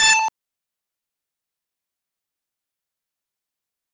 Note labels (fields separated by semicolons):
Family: bass; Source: synthesizer; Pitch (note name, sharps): A5; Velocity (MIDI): 75; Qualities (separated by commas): bright, distorted, fast decay, percussive